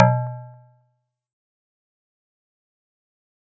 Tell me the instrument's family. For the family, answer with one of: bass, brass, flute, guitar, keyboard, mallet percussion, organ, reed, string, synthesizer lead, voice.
mallet percussion